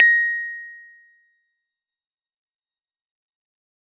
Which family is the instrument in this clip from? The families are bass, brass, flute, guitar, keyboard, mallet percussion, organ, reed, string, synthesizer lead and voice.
keyboard